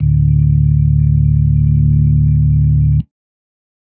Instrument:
electronic organ